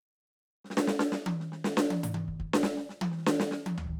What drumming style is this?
rock